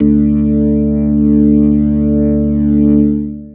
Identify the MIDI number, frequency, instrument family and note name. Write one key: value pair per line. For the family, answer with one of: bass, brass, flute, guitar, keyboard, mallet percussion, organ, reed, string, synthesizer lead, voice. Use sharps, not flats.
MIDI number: 38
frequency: 73.42 Hz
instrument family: organ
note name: D2